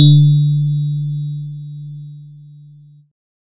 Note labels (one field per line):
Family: keyboard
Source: electronic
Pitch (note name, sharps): D3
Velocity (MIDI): 100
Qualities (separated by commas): distorted